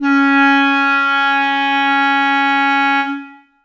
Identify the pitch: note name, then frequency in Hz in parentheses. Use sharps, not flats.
C#4 (277.2 Hz)